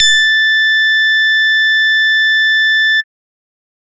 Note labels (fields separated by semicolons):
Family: bass; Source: synthesizer; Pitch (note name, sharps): A6; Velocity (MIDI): 127; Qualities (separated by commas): distorted